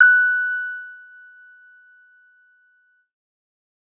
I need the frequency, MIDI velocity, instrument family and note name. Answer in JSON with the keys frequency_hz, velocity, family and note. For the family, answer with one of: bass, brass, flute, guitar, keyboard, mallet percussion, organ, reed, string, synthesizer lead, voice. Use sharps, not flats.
{"frequency_hz": 1480, "velocity": 50, "family": "keyboard", "note": "F#6"}